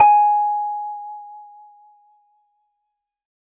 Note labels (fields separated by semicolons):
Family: guitar; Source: acoustic; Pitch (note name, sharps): G#5; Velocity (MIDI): 127